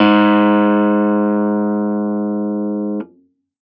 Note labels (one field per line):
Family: keyboard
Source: electronic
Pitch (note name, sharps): G#2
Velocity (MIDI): 75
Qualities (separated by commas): distorted